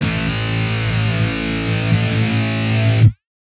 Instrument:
electronic guitar